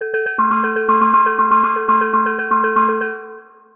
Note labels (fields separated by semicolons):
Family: mallet percussion; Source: synthesizer; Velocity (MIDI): 127; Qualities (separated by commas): long release, multiphonic, percussive, tempo-synced